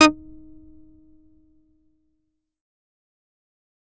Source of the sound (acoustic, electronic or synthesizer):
synthesizer